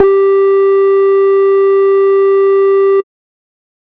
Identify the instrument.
synthesizer bass